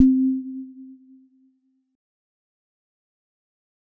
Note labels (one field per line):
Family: mallet percussion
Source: acoustic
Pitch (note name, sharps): C4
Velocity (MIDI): 25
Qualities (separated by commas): dark, fast decay